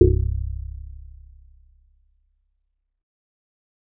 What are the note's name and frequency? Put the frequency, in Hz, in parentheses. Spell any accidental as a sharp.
C1 (32.7 Hz)